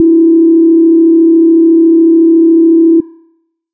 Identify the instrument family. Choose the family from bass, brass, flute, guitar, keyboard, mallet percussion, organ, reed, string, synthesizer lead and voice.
bass